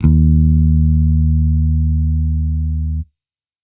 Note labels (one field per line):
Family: bass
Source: electronic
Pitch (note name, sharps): D#2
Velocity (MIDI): 75